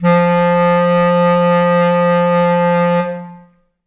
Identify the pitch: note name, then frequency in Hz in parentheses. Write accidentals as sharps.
F3 (174.6 Hz)